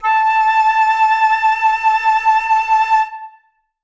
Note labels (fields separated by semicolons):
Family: flute; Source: acoustic; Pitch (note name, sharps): A5; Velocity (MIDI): 127; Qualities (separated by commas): reverb